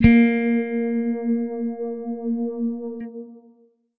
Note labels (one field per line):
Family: guitar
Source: electronic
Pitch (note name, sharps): A#3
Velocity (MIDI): 75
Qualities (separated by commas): distorted